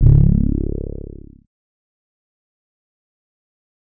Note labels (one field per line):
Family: bass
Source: synthesizer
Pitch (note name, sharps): C#1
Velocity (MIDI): 25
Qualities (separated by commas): distorted, fast decay